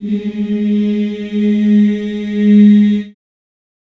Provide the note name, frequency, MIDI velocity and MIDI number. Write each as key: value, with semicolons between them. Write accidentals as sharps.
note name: G#3; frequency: 207.7 Hz; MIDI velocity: 50; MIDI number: 56